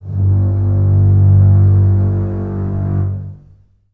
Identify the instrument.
acoustic string instrument